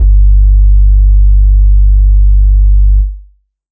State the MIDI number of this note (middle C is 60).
31